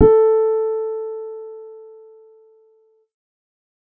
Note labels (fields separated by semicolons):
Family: keyboard; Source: synthesizer; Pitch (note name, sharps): A4; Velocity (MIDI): 25; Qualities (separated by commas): dark